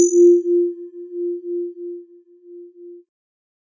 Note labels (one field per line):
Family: keyboard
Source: electronic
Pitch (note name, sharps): F4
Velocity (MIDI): 127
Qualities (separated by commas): multiphonic